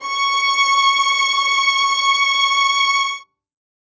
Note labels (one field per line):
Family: string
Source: acoustic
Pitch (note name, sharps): C#6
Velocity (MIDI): 127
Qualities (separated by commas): reverb